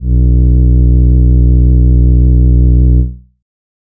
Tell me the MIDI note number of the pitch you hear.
35